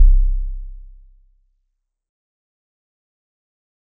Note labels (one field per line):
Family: guitar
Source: synthesizer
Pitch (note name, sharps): C1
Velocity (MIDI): 50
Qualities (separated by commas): dark, fast decay